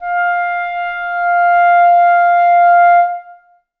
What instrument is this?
acoustic reed instrument